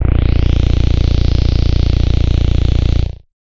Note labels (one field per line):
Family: bass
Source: synthesizer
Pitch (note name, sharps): A#-1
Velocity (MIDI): 25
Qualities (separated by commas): bright, distorted